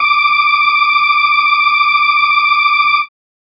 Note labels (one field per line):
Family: organ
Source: electronic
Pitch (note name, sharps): D6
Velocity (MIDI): 100